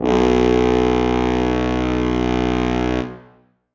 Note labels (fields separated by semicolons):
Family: brass; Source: acoustic; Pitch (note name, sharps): B1; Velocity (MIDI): 127; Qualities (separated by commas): bright, reverb